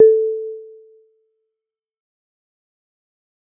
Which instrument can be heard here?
acoustic mallet percussion instrument